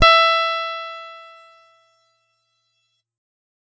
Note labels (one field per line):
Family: guitar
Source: electronic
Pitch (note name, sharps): E5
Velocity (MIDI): 100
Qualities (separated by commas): bright